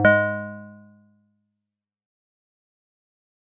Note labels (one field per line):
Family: mallet percussion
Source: acoustic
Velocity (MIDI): 127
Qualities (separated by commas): dark, fast decay, multiphonic